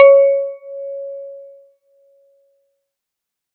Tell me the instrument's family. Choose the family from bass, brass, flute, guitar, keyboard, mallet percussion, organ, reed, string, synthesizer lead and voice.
guitar